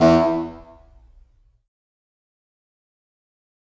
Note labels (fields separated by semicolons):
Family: reed; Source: acoustic; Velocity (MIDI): 100; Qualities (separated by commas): distorted, fast decay, reverb